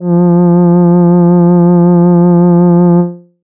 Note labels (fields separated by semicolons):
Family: voice; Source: synthesizer; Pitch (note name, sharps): F3; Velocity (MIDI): 25; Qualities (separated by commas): dark